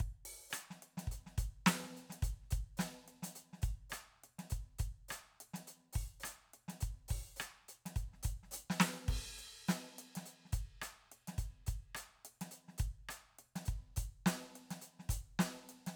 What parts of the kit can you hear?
crash, closed hi-hat, open hi-hat, hi-hat pedal, snare, cross-stick and kick